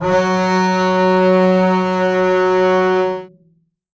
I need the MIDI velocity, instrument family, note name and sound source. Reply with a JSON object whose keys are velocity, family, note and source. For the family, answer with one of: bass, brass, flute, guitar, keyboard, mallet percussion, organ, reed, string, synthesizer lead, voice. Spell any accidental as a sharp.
{"velocity": 25, "family": "string", "note": "F#3", "source": "acoustic"}